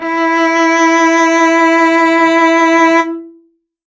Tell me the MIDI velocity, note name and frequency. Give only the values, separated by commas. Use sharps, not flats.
100, E4, 329.6 Hz